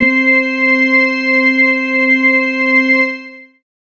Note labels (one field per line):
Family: organ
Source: electronic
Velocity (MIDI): 50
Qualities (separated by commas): long release, reverb